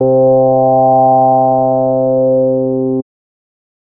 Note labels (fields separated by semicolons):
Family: bass; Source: synthesizer; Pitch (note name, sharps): C3; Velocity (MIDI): 127; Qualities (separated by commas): distorted